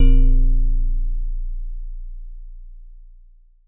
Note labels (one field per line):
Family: mallet percussion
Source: acoustic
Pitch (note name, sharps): A#0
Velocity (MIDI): 50